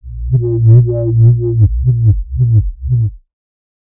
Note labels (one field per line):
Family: bass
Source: synthesizer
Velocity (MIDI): 25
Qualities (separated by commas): distorted, non-linear envelope